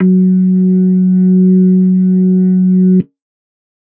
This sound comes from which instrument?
electronic organ